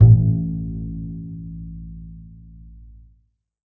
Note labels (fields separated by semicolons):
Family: string; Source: acoustic; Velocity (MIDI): 100; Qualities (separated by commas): dark, reverb